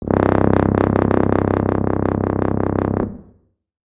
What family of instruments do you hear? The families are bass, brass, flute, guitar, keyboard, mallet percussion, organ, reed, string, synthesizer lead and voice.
brass